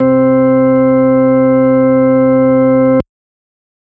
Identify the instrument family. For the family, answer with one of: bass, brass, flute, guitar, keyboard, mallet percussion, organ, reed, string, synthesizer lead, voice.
organ